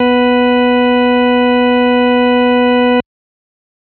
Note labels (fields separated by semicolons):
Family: organ; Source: electronic; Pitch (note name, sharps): B3; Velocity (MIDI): 25